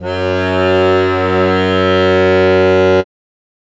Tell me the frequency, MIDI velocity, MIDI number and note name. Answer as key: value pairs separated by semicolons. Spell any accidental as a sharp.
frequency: 92.5 Hz; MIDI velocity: 100; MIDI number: 42; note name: F#2